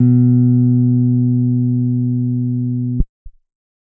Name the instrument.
electronic keyboard